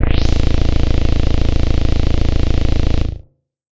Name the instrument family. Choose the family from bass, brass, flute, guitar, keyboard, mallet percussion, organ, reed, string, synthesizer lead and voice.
bass